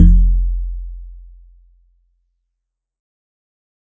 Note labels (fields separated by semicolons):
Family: guitar; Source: synthesizer; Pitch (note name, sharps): F1; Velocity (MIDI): 50; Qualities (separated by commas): dark